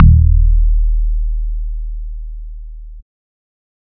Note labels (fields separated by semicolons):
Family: bass; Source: synthesizer; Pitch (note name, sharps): D#1; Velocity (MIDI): 127